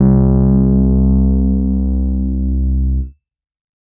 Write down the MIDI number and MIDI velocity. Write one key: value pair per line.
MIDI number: 36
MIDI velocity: 100